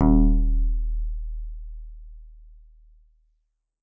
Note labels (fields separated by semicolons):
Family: guitar; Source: electronic; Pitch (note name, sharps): D#1; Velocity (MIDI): 75; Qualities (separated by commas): dark, reverb